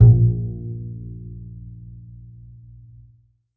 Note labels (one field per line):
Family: string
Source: acoustic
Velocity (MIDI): 127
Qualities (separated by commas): dark, reverb